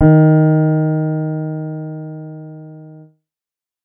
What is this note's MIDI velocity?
50